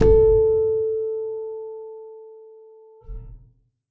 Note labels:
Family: keyboard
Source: acoustic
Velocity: 50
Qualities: dark, reverb

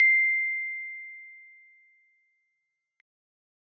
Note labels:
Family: keyboard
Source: acoustic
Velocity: 25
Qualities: fast decay

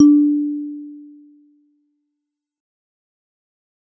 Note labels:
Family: mallet percussion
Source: acoustic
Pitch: D4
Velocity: 25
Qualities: fast decay

